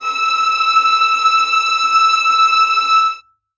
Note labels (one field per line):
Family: string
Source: acoustic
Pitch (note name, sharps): E6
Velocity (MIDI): 50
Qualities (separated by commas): non-linear envelope, reverb